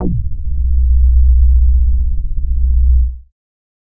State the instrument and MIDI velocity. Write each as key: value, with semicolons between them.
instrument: synthesizer bass; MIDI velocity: 50